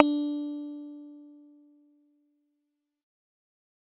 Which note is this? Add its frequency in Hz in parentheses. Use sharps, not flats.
D4 (293.7 Hz)